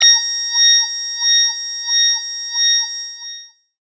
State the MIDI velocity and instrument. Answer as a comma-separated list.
50, synthesizer voice